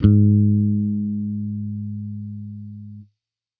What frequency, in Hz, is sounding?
103.8 Hz